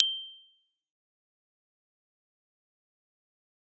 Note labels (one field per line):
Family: mallet percussion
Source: acoustic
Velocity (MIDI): 100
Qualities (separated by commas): bright, fast decay, percussive